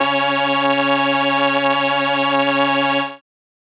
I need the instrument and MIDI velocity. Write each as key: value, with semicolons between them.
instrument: synthesizer keyboard; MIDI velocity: 75